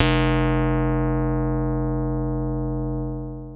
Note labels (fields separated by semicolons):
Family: keyboard; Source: electronic; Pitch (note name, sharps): F1; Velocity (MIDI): 75; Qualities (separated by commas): distorted, long release